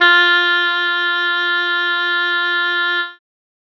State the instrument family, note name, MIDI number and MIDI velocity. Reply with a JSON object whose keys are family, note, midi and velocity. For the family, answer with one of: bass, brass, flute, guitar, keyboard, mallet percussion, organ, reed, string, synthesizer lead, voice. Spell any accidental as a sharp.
{"family": "reed", "note": "F4", "midi": 65, "velocity": 127}